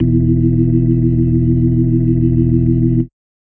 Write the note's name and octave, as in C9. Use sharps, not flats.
E1